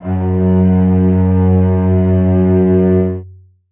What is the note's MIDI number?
42